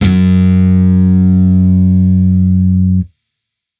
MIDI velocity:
127